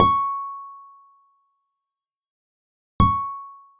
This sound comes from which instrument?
acoustic guitar